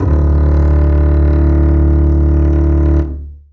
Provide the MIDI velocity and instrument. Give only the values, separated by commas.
127, acoustic string instrument